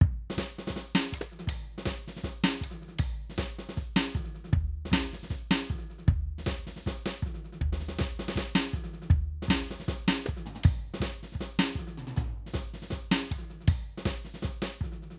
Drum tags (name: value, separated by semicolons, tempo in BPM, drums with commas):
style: merengue; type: beat; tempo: 158 BPM; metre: 4/4; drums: percussion, snare, high tom, mid tom, floor tom, kick